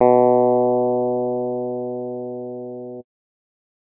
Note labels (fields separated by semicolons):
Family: guitar; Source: electronic; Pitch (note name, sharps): B2; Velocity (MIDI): 25